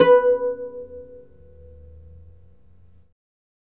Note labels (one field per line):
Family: guitar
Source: acoustic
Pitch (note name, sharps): B4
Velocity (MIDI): 50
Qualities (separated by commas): reverb